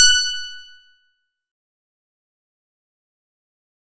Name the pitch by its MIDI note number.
90